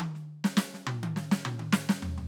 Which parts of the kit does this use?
snare, high tom, mid tom and floor tom